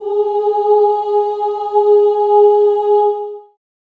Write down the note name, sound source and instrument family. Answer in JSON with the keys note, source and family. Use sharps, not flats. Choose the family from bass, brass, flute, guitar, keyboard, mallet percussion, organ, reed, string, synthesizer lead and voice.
{"note": "G#4", "source": "acoustic", "family": "voice"}